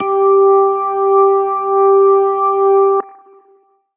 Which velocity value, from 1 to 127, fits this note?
50